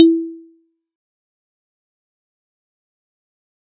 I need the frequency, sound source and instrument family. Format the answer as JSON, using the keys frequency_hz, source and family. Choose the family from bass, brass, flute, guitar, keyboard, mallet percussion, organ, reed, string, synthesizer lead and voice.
{"frequency_hz": 329.6, "source": "acoustic", "family": "mallet percussion"}